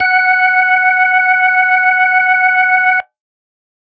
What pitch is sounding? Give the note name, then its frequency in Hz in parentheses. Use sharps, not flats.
F#5 (740 Hz)